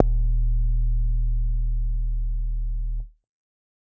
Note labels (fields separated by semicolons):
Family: bass; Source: synthesizer; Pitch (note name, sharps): D#1; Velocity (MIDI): 100; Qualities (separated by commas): distorted